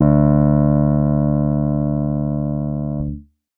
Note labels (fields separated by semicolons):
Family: guitar; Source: electronic; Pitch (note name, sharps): D2; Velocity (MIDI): 50; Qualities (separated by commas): reverb